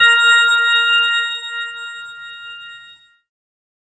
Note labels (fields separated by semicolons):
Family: keyboard; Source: synthesizer; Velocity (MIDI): 100; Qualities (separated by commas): bright